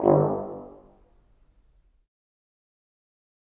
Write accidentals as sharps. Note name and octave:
G1